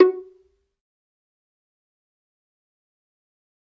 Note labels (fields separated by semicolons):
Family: string; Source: acoustic; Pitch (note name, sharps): F#4; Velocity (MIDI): 25; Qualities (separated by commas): fast decay, percussive, reverb